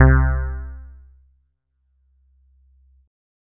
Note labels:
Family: keyboard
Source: electronic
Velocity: 127

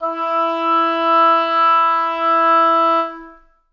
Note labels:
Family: reed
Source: acoustic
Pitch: E4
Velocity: 75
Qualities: reverb

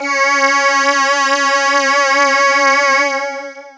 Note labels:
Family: voice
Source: synthesizer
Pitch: C#4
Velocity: 127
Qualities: bright, distorted, long release

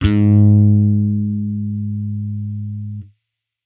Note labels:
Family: bass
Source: electronic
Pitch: G#2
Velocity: 100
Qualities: distorted

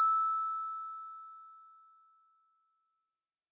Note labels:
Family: mallet percussion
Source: acoustic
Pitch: E6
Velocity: 50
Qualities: bright

